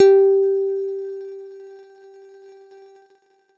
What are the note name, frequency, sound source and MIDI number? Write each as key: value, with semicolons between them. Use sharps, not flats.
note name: G4; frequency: 392 Hz; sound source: electronic; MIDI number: 67